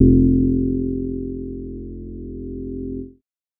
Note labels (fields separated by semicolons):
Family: bass; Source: synthesizer; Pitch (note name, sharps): F1; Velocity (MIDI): 25; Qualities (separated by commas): dark